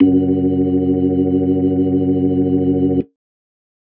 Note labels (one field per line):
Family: organ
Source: electronic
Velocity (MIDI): 50